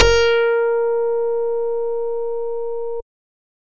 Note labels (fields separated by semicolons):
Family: bass; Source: synthesizer; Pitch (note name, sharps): A#4; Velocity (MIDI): 127; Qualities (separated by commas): bright, distorted